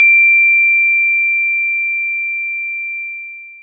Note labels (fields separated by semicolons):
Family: mallet percussion; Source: acoustic; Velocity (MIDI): 25; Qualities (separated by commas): bright, distorted, long release